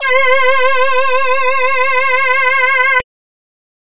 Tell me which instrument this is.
synthesizer voice